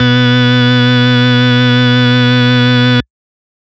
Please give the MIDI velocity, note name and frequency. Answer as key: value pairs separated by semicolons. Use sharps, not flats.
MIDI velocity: 25; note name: B2; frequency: 123.5 Hz